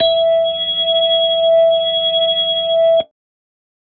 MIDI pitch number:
76